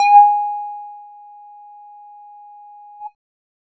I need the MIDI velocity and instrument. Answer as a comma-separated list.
50, synthesizer bass